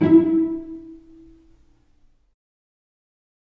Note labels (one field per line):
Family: string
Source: acoustic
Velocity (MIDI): 75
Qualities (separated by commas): dark, fast decay, reverb